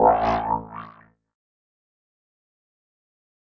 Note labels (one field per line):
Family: keyboard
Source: electronic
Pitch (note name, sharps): A1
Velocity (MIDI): 127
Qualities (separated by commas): distorted, fast decay, non-linear envelope